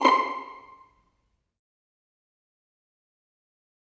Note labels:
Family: string; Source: acoustic; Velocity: 25; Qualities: fast decay, percussive, reverb

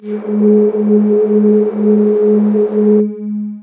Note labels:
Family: voice; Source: synthesizer; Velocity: 75; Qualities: distorted, long release

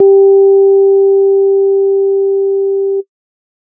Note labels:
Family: organ; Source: electronic; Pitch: G4; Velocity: 127; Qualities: dark

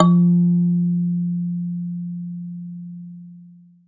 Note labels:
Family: mallet percussion; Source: acoustic; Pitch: F3; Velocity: 75; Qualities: long release, reverb

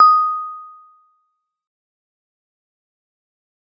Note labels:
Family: mallet percussion; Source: acoustic; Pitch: D#6; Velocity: 75; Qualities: fast decay, percussive

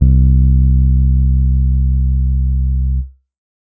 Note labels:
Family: keyboard; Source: electronic; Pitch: C2; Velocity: 25; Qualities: dark, distorted

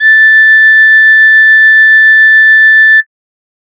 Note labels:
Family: flute; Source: synthesizer; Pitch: A6; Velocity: 127

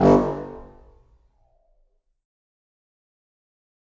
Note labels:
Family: reed; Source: acoustic; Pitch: G1; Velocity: 75; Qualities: fast decay, percussive, reverb

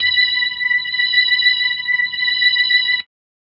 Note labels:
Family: organ; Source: electronic; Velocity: 75; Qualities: bright

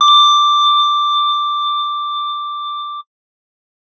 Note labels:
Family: bass; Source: synthesizer; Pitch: D6; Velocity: 127; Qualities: distorted

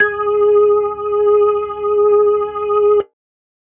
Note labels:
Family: organ; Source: electronic; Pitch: G#4; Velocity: 75

